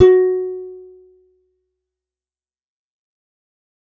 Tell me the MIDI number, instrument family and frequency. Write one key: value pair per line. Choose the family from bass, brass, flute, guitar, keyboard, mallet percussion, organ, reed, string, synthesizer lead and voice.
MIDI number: 66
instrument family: guitar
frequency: 370 Hz